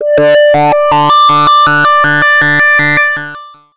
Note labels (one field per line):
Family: bass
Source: synthesizer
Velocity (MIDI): 50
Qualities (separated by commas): distorted, long release, multiphonic, tempo-synced